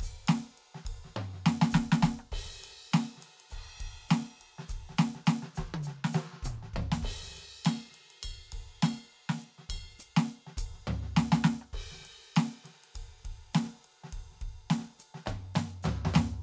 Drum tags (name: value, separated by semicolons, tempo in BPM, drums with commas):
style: New Orleans funk; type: beat; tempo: 102 BPM; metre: 4/4; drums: crash, ride, ride bell, hi-hat pedal, snare, cross-stick, high tom, mid tom, floor tom, kick